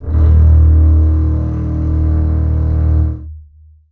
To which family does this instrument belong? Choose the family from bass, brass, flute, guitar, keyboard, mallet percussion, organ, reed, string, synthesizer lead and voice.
string